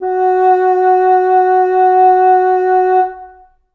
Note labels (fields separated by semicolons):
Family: reed; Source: acoustic; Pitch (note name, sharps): F#4; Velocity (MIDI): 100; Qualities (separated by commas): long release, reverb